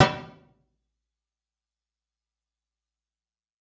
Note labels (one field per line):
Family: guitar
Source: electronic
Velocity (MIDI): 25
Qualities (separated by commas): fast decay, percussive, reverb